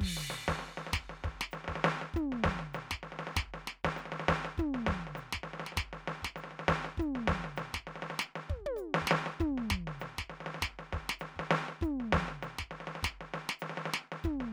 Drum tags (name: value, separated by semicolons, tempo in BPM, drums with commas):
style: New Orleans second line; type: beat; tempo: 99 BPM; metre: 4/4; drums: crash, hi-hat pedal, snare, high tom, floor tom, kick